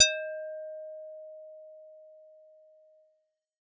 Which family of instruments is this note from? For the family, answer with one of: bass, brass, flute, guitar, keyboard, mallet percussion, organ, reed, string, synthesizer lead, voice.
bass